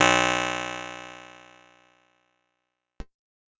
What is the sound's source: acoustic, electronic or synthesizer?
electronic